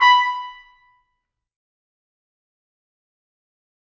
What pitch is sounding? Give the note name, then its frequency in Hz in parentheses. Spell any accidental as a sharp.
B5 (987.8 Hz)